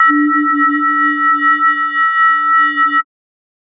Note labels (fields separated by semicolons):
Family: mallet percussion; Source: synthesizer; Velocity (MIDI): 50; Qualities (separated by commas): multiphonic, non-linear envelope